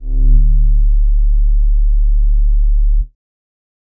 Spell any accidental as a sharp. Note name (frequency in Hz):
D1 (36.71 Hz)